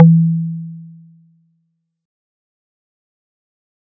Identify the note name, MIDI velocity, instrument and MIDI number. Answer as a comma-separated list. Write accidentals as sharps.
E3, 25, acoustic mallet percussion instrument, 52